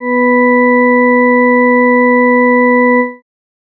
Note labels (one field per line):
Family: organ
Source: electronic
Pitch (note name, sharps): B3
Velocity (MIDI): 127